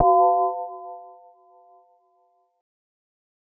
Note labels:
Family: mallet percussion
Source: synthesizer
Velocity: 75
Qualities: fast decay, multiphonic

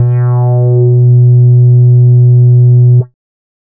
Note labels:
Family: bass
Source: synthesizer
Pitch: B2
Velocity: 75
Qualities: dark, distorted

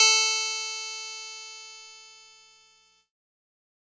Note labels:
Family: keyboard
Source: electronic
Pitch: A4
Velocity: 50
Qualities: bright, distorted

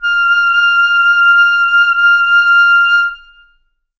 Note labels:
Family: reed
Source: acoustic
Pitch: F6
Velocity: 100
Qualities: long release, reverb

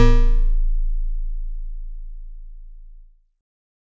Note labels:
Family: mallet percussion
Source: acoustic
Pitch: A0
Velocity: 75

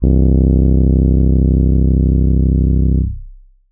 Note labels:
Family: keyboard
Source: electronic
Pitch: C1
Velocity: 100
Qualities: dark, long release

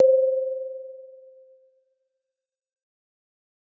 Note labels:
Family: mallet percussion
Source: acoustic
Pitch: C5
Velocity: 100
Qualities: dark, fast decay

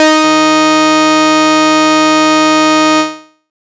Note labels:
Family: bass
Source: synthesizer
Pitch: D#4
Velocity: 100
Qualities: bright, distorted

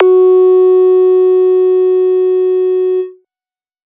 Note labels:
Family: bass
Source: synthesizer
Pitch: F#4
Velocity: 75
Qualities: distorted

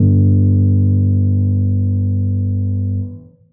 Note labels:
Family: keyboard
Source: acoustic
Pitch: G1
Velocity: 25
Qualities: dark

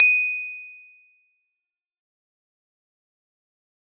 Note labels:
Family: keyboard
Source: electronic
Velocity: 127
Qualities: fast decay

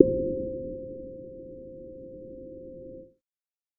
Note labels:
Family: bass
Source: synthesizer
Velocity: 75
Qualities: dark

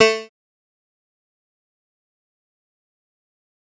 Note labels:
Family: bass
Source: synthesizer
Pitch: A3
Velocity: 127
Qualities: bright, distorted, fast decay, percussive

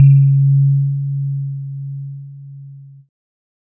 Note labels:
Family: keyboard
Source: electronic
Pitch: C#3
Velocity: 25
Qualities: multiphonic

